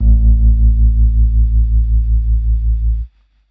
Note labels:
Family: keyboard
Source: electronic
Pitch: A1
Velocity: 25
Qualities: dark

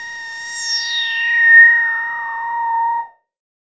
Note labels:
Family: bass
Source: synthesizer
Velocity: 25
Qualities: bright, distorted, non-linear envelope

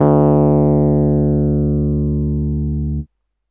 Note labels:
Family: keyboard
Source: electronic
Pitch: D2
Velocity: 100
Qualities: distorted

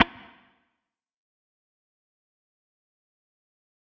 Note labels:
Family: guitar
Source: electronic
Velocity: 25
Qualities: distorted, fast decay, percussive

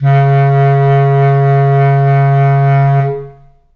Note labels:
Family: reed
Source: acoustic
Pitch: C#3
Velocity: 50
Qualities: long release, reverb

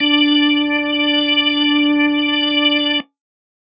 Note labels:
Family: organ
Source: electronic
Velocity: 75

